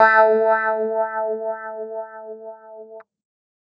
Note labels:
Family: keyboard; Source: electronic; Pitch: A3; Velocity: 127

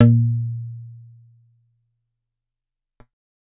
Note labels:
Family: guitar; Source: acoustic; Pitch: A#2; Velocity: 100; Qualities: dark, fast decay

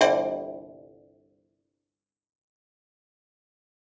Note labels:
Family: guitar; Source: acoustic; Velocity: 100; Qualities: fast decay

